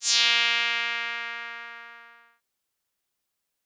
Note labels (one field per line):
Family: bass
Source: synthesizer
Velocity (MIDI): 75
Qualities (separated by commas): bright, distorted, fast decay